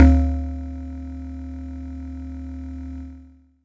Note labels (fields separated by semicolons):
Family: mallet percussion; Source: acoustic; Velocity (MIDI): 75; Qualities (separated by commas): distorted